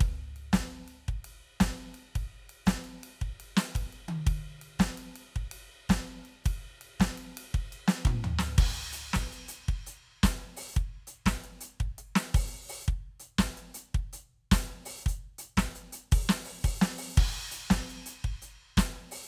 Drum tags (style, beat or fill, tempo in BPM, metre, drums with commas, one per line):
rock shuffle
beat
112 BPM
4/4
crash, ride, ride bell, closed hi-hat, open hi-hat, hi-hat pedal, snare, high tom, mid tom, floor tom, kick